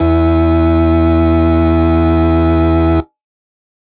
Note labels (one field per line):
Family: organ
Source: electronic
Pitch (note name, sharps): E2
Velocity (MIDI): 127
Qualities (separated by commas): distorted